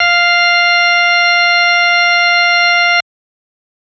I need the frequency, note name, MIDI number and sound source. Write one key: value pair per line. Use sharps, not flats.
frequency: 698.5 Hz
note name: F5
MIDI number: 77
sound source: electronic